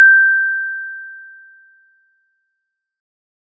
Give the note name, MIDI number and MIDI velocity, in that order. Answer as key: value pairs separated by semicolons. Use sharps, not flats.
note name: G6; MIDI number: 91; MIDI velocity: 100